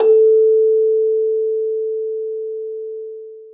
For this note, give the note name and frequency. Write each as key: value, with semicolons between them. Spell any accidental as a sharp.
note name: A4; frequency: 440 Hz